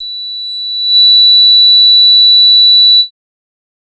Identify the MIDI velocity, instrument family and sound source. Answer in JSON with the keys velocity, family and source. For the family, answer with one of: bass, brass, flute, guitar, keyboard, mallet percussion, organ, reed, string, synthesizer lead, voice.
{"velocity": 127, "family": "bass", "source": "synthesizer"}